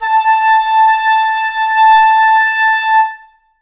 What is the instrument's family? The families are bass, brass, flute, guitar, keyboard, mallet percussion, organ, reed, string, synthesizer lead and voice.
reed